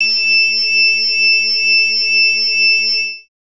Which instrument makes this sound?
synthesizer bass